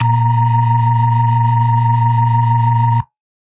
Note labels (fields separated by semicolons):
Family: organ; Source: electronic; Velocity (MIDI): 75